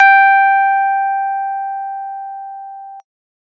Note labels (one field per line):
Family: keyboard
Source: electronic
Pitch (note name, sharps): G5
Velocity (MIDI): 100